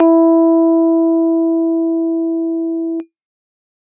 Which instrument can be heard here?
electronic keyboard